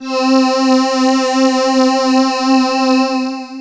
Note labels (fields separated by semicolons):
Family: voice; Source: synthesizer; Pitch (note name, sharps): C4; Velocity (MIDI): 50; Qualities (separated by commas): bright, distorted, long release